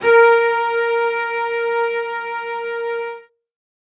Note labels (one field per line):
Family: string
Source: acoustic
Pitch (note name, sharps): A#4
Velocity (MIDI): 127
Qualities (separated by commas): reverb